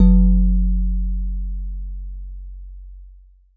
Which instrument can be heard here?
acoustic mallet percussion instrument